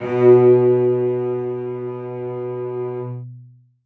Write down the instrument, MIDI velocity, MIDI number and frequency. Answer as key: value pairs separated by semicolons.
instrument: acoustic string instrument; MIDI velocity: 127; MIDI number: 47; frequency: 123.5 Hz